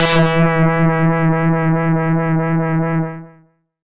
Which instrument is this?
synthesizer bass